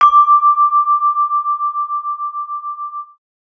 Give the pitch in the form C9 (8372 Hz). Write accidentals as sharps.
D6 (1175 Hz)